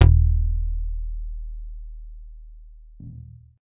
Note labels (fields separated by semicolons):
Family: guitar; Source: electronic; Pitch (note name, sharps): D#1; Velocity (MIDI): 100